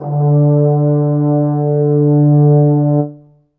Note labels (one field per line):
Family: brass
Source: acoustic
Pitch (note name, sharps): D3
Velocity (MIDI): 25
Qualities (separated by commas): dark, reverb